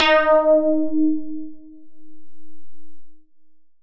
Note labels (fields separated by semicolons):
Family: synthesizer lead; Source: synthesizer; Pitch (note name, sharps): D#4; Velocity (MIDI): 100; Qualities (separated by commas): long release